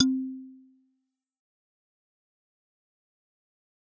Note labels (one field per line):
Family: mallet percussion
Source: acoustic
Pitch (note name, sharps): C4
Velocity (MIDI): 75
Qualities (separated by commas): fast decay, percussive